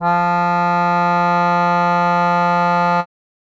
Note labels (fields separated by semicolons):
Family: reed; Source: acoustic; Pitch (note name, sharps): F3; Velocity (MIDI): 75